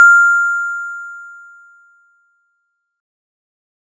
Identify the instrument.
acoustic mallet percussion instrument